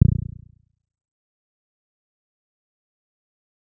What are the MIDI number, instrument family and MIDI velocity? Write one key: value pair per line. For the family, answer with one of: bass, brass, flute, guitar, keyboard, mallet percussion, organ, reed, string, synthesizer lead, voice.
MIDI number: 22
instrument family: bass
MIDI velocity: 100